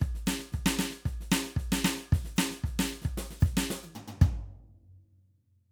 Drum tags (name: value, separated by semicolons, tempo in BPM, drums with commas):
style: country; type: beat; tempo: 114 BPM; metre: 4/4; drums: hi-hat pedal, snare, high tom, floor tom, kick